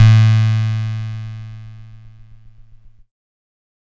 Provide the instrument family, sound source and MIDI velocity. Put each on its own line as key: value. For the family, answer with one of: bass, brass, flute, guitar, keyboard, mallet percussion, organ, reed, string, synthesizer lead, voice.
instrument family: keyboard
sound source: electronic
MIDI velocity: 127